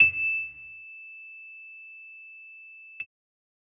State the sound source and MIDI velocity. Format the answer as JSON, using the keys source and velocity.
{"source": "electronic", "velocity": 127}